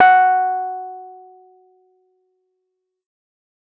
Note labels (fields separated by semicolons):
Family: keyboard; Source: electronic; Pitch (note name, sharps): F#5; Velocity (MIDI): 100